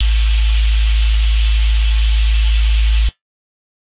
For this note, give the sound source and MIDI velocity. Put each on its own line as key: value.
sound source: synthesizer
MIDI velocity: 127